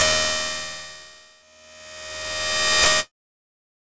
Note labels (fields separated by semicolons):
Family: guitar; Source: electronic; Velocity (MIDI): 75; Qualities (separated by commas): bright, distorted